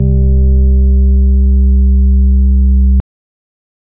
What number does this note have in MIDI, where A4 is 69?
36